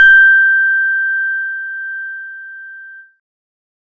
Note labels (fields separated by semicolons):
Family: keyboard; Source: electronic; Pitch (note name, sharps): G6; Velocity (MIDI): 25